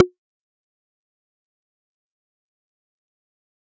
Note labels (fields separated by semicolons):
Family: bass; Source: synthesizer; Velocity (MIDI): 100; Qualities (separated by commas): fast decay, percussive